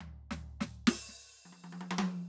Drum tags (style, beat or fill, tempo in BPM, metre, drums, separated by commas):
soul, fill, 105 BPM, 4/4, open hi-hat, snare, high tom, floor tom